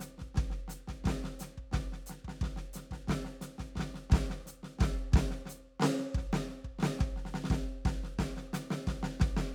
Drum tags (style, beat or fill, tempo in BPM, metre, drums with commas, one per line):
march
beat
176 BPM
4/4
hi-hat pedal, snare, kick